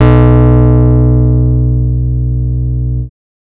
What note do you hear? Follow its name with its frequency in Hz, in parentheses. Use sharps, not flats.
B1 (61.74 Hz)